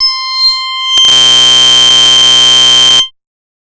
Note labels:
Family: bass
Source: synthesizer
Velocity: 75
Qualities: bright, distorted, multiphonic

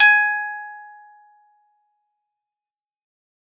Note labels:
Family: guitar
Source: acoustic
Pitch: G#5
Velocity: 25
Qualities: fast decay, reverb

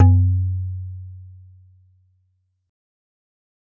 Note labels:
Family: mallet percussion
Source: acoustic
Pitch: F#2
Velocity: 75

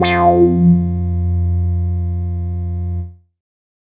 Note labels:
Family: bass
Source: synthesizer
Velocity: 50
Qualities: distorted, non-linear envelope

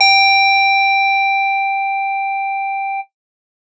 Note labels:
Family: guitar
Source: electronic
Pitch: G5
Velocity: 127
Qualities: bright

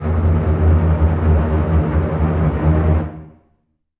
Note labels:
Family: string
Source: acoustic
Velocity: 100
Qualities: non-linear envelope, reverb

